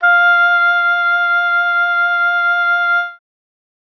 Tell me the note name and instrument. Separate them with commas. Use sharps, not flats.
F5, acoustic reed instrument